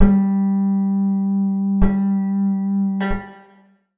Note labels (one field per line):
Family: guitar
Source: acoustic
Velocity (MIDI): 100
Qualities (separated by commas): percussive, reverb